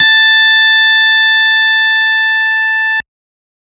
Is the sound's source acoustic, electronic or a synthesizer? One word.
electronic